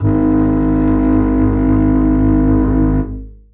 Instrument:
acoustic string instrument